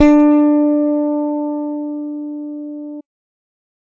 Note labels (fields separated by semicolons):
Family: bass; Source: electronic; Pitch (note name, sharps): D4; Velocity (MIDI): 50